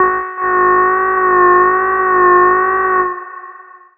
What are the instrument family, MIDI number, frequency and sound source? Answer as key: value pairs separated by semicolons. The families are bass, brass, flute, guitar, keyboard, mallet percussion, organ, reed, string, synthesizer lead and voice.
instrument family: bass; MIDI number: 66; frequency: 370 Hz; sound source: synthesizer